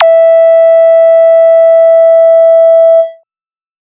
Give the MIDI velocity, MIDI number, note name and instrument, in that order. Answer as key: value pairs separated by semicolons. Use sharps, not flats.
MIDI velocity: 127; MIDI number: 76; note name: E5; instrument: synthesizer bass